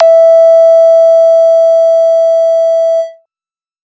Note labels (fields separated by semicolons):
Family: bass; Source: synthesizer; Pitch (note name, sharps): E5; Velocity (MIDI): 50; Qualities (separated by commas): bright, distorted